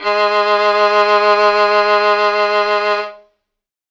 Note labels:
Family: string; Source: acoustic; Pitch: G#3; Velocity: 50; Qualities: reverb

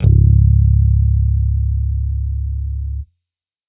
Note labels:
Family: bass; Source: electronic; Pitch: C#1; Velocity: 75

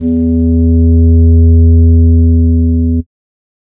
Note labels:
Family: flute; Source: synthesizer; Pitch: E2; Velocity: 127; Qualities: dark

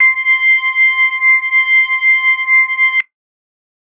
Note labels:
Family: organ; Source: electronic; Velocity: 50

